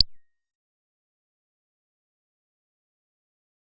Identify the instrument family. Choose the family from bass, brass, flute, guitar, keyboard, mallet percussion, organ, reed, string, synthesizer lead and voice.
bass